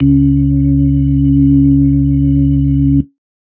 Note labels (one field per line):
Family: organ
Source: electronic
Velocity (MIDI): 75